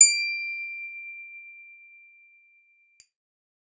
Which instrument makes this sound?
electronic guitar